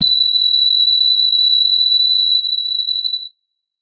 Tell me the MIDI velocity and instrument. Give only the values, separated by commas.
100, electronic guitar